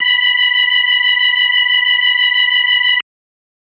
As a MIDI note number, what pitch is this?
83